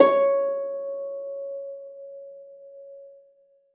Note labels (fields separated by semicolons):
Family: string; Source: acoustic; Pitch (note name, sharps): C#5; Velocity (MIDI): 50; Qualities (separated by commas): reverb